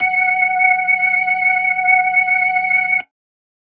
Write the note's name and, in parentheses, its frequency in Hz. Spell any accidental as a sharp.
F#5 (740 Hz)